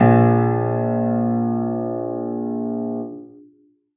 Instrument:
acoustic keyboard